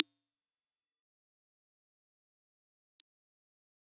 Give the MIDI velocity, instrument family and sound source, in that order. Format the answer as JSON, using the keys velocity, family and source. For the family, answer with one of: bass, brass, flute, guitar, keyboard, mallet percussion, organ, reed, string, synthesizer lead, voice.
{"velocity": 25, "family": "keyboard", "source": "electronic"}